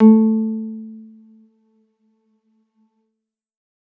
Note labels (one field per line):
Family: keyboard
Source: electronic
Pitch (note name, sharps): A3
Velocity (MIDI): 127